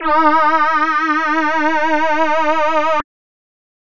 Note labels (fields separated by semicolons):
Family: voice; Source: synthesizer; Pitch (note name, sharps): D#4; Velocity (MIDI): 127